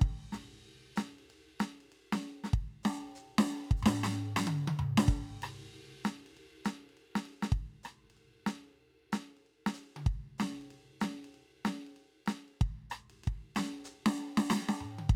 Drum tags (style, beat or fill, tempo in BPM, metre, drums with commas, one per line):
rock
beat
95 BPM
4/4
crash, ride, hi-hat pedal, snare, cross-stick, high tom, mid tom, kick